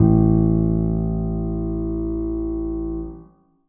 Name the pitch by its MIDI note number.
33